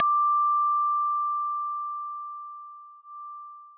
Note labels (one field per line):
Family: mallet percussion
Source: acoustic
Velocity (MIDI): 127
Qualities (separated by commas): bright, distorted, long release